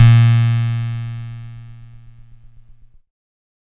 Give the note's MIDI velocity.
25